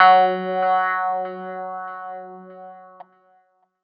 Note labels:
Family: keyboard; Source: electronic; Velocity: 100

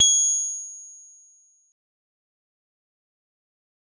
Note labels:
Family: mallet percussion; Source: acoustic; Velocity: 50; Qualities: bright, fast decay

